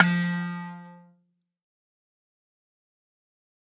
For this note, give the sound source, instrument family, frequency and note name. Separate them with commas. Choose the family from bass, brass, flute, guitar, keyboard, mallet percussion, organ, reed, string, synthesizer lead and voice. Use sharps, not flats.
acoustic, mallet percussion, 174.6 Hz, F3